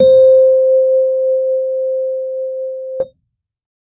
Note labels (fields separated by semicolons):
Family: keyboard; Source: electronic; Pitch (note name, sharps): C5; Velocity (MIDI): 50